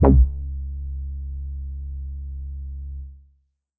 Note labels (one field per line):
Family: bass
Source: synthesizer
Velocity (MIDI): 25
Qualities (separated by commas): distorted, tempo-synced